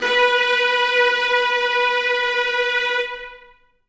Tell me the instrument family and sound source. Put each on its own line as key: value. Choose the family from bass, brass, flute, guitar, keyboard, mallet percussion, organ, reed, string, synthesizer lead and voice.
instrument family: string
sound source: acoustic